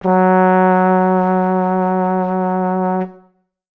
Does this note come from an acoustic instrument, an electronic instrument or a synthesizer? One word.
acoustic